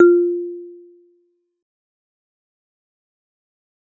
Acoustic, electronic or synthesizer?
acoustic